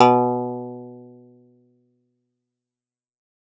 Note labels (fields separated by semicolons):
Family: guitar; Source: acoustic; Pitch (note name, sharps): B2; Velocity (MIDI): 100; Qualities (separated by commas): fast decay, reverb